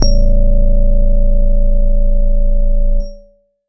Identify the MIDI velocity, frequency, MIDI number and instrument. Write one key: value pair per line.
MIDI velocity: 127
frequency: 27.5 Hz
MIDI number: 21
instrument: electronic keyboard